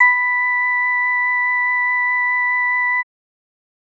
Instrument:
electronic organ